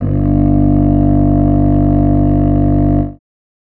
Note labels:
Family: reed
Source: acoustic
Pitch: G1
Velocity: 50

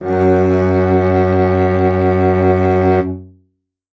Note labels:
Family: string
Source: acoustic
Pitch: F#2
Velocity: 100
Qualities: reverb

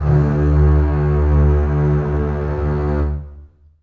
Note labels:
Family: string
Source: acoustic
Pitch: D2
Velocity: 127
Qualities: long release, reverb

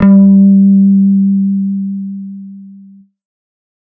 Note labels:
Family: bass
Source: synthesizer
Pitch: G3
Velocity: 50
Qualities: distorted

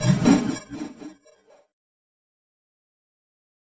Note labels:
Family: keyboard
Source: electronic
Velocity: 50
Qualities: fast decay, non-linear envelope

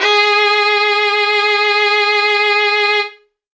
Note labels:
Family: string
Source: acoustic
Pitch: G#4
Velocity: 100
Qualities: bright

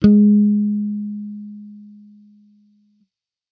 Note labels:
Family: bass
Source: electronic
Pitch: G#3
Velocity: 100

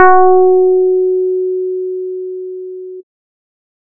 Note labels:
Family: bass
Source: synthesizer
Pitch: F#4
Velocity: 50

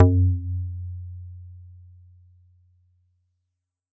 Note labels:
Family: mallet percussion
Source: acoustic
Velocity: 127

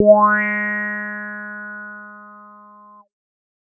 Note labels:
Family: bass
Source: synthesizer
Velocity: 75

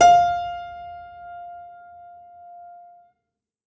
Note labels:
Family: keyboard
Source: acoustic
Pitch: F5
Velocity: 127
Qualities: reverb

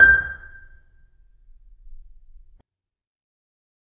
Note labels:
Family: mallet percussion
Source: acoustic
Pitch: G6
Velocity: 50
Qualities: percussive, reverb

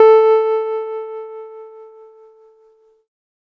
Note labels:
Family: keyboard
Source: electronic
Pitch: A4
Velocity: 75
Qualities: distorted

